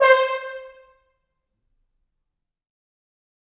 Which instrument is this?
acoustic brass instrument